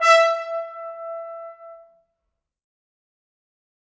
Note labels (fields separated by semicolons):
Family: brass; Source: acoustic; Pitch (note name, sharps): E5; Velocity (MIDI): 100; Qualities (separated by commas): bright, fast decay, reverb